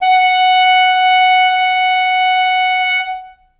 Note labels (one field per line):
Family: reed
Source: acoustic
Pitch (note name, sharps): F#5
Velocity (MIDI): 100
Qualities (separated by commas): reverb